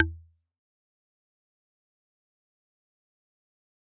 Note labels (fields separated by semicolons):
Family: mallet percussion; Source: acoustic; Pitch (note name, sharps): E2; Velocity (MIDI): 75; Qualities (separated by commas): fast decay, percussive